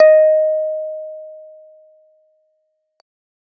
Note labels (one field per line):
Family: keyboard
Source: electronic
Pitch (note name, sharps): D#5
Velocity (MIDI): 75